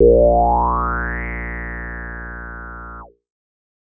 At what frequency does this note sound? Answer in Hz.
58.27 Hz